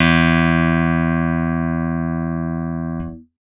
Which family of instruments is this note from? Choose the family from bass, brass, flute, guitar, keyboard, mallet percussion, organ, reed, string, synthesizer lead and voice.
guitar